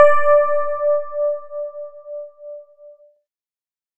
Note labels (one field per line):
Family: keyboard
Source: electronic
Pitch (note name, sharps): D5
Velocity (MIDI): 100